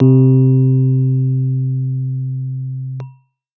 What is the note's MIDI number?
48